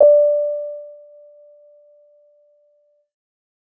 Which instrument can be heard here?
electronic keyboard